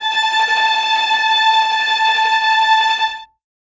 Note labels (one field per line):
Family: string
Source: acoustic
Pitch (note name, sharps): A5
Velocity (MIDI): 100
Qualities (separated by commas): bright, non-linear envelope, reverb